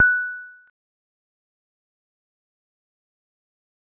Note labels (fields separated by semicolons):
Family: mallet percussion; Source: acoustic; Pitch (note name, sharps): F#6; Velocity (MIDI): 50; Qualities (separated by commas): fast decay, percussive